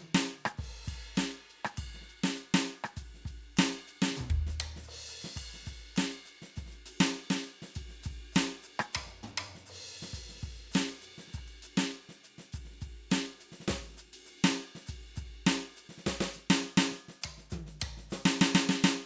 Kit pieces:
crash, ride, ride bell, hi-hat pedal, percussion, snare, cross-stick, high tom, mid tom, floor tom and kick